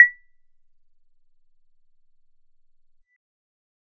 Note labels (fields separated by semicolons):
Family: bass; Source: synthesizer; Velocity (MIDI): 25; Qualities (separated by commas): percussive